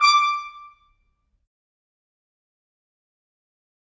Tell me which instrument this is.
acoustic brass instrument